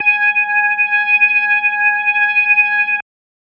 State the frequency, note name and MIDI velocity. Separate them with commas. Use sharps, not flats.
830.6 Hz, G#5, 25